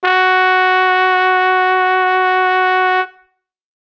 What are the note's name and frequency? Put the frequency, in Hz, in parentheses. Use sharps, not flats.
F#4 (370 Hz)